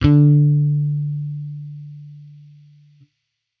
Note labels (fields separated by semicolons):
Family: bass; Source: electronic; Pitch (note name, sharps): D3; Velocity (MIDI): 50; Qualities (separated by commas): distorted